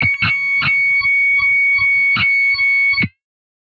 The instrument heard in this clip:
electronic guitar